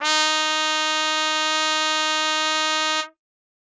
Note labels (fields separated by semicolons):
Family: brass; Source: acoustic; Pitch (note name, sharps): D#4; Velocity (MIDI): 127; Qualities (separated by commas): bright